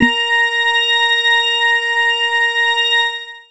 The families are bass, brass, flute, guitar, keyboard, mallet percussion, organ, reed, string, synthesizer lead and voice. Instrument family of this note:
organ